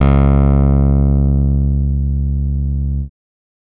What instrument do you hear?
synthesizer bass